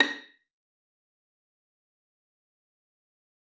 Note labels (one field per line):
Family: string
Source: acoustic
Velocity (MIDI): 25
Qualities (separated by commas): fast decay, percussive, reverb